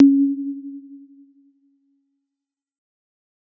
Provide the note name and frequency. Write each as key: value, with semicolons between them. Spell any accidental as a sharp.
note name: C#4; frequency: 277.2 Hz